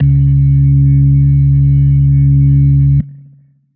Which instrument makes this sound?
electronic organ